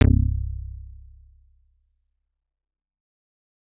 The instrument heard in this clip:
synthesizer bass